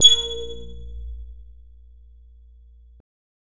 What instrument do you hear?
synthesizer bass